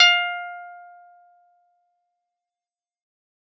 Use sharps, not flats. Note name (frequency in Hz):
F5 (698.5 Hz)